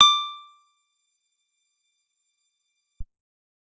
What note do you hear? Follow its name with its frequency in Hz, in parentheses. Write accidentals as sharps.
D6 (1175 Hz)